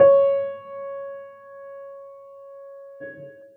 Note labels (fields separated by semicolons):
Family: keyboard; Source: acoustic; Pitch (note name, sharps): C#5; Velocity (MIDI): 25; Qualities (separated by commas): reverb